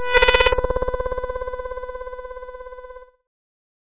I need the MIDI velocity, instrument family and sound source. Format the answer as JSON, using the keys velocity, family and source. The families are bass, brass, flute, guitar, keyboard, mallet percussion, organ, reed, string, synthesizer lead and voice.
{"velocity": 127, "family": "keyboard", "source": "synthesizer"}